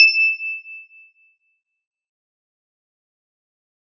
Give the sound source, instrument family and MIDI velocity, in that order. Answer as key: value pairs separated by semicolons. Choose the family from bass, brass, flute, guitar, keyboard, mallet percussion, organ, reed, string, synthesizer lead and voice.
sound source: synthesizer; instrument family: guitar; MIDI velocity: 100